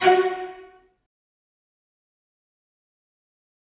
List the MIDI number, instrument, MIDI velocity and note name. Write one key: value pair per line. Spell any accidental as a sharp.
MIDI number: 66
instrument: acoustic string instrument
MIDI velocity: 75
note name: F#4